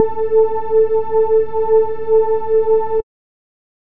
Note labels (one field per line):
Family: bass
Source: synthesizer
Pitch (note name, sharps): A4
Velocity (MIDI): 100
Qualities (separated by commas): dark